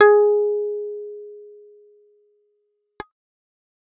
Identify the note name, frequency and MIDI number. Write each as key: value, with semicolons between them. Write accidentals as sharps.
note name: G#4; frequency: 415.3 Hz; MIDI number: 68